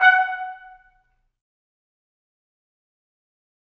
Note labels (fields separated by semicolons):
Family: brass; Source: acoustic; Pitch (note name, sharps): F#5; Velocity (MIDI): 50; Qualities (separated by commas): fast decay, reverb